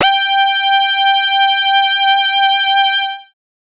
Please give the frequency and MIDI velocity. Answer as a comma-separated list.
784 Hz, 100